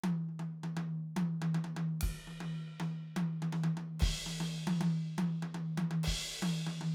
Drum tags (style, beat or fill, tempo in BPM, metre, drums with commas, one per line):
jazz
beat
120 BPM
4/4
ride, high tom, kick